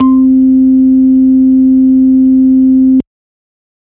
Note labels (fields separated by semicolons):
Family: organ; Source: electronic; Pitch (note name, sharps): C4; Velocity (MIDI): 25